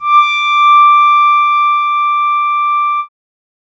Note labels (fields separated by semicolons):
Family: keyboard; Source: synthesizer; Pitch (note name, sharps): D6; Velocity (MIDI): 100